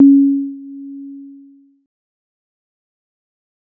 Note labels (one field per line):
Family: keyboard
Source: electronic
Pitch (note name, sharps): C#4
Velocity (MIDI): 25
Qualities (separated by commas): dark, fast decay